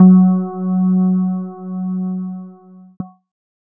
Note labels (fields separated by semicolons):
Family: keyboard; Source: electronic; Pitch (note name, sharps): F#3; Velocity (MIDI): 25; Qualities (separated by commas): dark, distorted